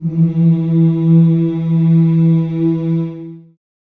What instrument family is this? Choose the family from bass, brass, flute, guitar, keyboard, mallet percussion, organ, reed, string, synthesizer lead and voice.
voice